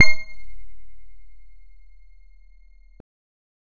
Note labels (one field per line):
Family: bass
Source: synthesizer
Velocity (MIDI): 50